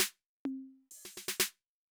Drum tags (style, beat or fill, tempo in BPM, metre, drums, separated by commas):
fast funk, fill, 125 BPM, 4/4, closed hi-hat, hi-hat pedal, snare, high tom